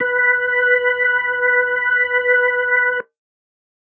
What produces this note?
electronic organ